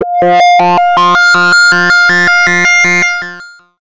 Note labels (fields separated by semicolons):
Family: bass; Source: synthesizer; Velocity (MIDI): 25; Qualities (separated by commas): bright, distorted, long release, multiphonic, tempo-synced